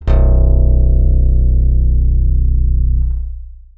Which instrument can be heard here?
synthesizer bass